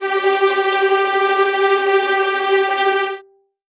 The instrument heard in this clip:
acoustic string instrument